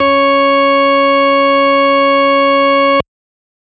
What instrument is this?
electronic organ